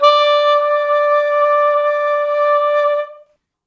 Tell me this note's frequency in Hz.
587.3 Hz